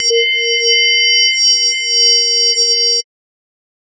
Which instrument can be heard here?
synthesizer mallet percussion instrument